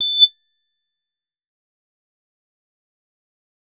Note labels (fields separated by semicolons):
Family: bass; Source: synthesizer; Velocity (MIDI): 127; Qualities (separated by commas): bright, distorted, fast decay, percussive